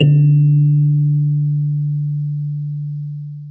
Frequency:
146.8 Hz